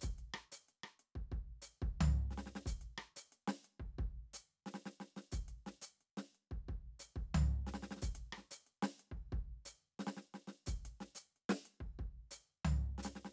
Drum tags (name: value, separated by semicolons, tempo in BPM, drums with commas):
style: folk rock; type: beat; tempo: 90 BPM; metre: 4/4; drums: closed hi-hat, hi-hat pedal, snare, cross-stick, floor tom, kick